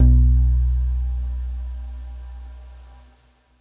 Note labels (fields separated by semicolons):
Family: guitar; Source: electronic; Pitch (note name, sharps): B1; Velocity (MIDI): 100; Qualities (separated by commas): dark